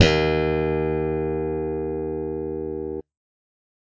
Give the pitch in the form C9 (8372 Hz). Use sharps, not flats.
D#2 (77.78 Hz)